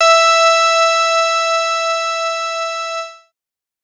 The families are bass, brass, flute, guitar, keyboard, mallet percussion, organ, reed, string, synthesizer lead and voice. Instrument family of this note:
bass